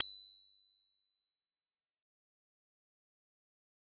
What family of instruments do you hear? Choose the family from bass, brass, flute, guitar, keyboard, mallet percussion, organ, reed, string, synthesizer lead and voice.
mallet percussion